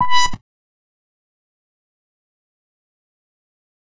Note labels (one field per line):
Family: bass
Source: synthesizer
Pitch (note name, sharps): B5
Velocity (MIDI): 50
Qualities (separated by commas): fast decay, percussive